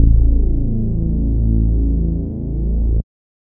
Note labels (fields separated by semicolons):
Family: bass; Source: synthesizer; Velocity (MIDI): 25; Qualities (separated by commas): dark